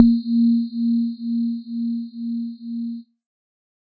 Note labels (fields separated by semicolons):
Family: synthesizer lead; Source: synthesizer; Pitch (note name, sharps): A#3; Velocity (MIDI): 25